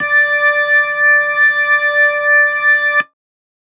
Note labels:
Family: organ; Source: electronic; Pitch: D5; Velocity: 75

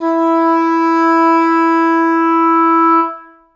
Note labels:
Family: reed; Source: acoustic; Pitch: E4; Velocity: 25; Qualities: reverb

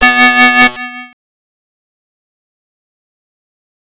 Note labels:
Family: bass; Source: synthesizer; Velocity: 127; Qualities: bright, distorted, fast decay, multiphonic

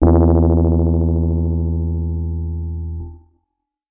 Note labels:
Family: keyboard; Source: electronic; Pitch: E2; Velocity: 50; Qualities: dark, distorted

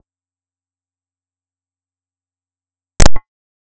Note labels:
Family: bass; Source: synthesizer; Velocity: 25; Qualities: reverb

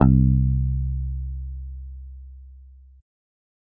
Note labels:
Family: guitar; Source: electronic; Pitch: C2; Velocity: 75

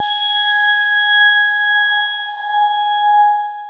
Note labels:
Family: keyboard; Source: electronic; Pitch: G#5; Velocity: 25; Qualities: long release

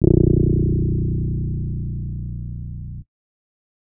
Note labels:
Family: keyboard; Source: electronic; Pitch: A#0; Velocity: 50; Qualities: dark

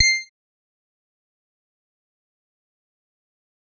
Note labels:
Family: bass; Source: synthesizer; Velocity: 100; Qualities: bright, distorted, fast decay, percussive

